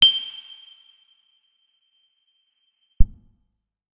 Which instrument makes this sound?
electronic guitar